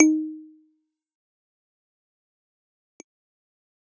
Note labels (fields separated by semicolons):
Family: keyboard; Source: electronic; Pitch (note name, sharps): D#4; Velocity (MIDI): 25; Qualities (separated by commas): fast decay, percussive